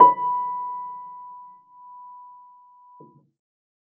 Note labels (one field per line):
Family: keyboard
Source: acoustic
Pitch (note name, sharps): B5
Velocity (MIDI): 25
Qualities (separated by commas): reverb